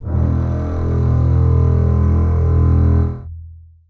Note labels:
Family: string; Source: acoustic; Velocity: 100; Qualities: long release, reverb

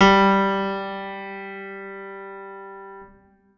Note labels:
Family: organ; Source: electronic; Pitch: G3; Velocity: 127; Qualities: reverb

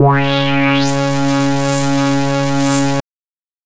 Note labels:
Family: bass; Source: synthesizer; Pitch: C#3; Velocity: 127; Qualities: distorted

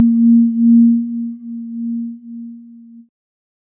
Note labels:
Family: keyboard; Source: electronic; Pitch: A#3; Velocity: 50; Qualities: multiphonic

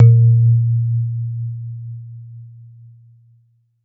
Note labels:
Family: mallet percussion; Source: acoustic; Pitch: A#2; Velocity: 75

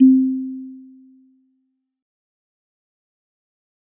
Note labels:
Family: mallet percussion; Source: acoustic; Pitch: C4; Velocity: 50; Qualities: dark, fast decay

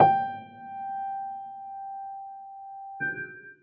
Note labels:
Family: keyboard; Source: acoustic; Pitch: G5; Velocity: 50; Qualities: reverb

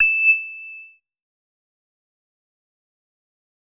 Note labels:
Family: bass; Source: synthesizer; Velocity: 50; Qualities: distorted, fast decay

